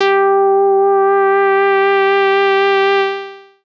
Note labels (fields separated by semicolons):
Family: bass; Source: synthesizer; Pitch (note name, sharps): G4; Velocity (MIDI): 25; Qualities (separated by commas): distorted, long release